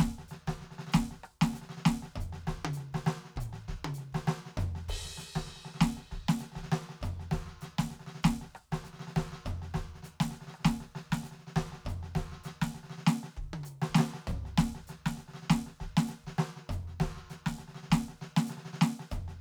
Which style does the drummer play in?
New Orleans second line